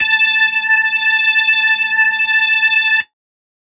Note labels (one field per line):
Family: keyboard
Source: electronic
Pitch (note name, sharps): A5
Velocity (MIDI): 127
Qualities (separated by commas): distorted